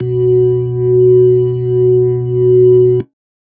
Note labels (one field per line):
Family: keyboard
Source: electronic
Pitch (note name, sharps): B2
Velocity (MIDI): 50